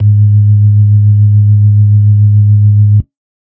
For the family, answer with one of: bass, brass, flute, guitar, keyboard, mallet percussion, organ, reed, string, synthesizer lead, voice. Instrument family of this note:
organ